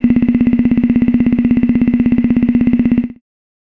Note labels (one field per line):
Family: voice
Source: synthesizer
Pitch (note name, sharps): C0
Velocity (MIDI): 100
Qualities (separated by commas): bright